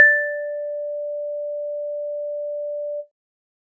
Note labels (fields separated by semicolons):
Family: keyboard; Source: electronic; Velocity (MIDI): 50